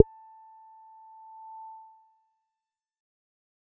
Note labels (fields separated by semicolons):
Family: bass; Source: synthesizer; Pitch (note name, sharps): A5; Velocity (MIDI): 25; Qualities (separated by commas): fast decay